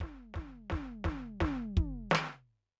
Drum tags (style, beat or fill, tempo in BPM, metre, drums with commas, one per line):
rock
fill
86 BPM
4/4
hi-hat pedal, snare, floor tom, kick